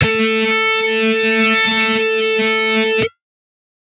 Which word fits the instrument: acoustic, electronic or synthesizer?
synthesizer